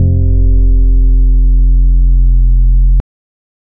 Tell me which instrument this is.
electronic organ